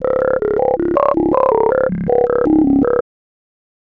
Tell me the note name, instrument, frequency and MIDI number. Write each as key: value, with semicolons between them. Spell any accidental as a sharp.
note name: C#1; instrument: synthesizer bass; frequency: 34.65 Hz; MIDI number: 25